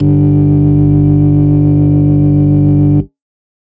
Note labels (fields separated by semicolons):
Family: organ; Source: electronic; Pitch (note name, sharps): G1; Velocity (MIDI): 127; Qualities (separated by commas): distorted